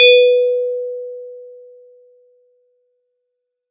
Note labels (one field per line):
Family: mallet percussion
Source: acoustic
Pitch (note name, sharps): B4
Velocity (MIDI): 127